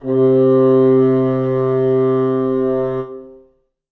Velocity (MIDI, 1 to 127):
25